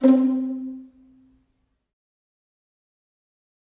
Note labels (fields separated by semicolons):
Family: string; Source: acoustic; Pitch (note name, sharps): C4; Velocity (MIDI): 25; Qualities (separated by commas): dark, fast decay, reverb